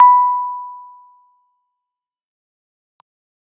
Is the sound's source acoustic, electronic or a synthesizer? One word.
electronic